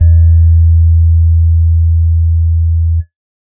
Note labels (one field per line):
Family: keyboard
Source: electronic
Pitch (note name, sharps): E2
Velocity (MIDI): 25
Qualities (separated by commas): dark